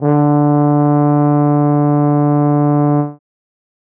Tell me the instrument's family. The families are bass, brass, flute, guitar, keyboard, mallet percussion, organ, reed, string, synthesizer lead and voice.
brass